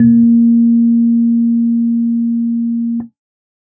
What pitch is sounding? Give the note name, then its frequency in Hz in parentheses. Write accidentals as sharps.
A#3 (233.1 Hz)